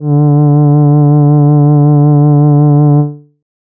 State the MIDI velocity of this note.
25